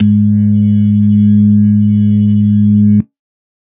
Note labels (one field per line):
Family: organ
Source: electronic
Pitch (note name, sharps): G#2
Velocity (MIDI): 25